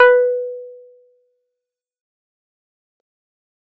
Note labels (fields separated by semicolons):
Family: keyboard; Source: electronic; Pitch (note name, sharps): B4; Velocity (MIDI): 75; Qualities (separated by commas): fast decay